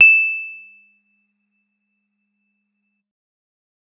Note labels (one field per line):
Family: guitar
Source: electronic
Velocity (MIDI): 25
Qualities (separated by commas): bright, percussive